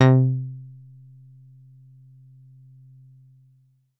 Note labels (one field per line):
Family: guitar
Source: synthesizer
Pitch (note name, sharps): C3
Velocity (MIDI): 127